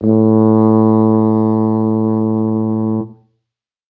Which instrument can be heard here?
acoustic brass instrument